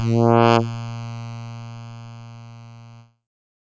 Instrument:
synthesizer keyboard